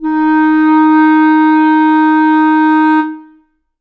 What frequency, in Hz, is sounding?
311.1 Hz